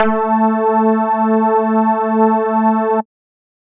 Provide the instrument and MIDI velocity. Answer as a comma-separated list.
synthesizer bass, 100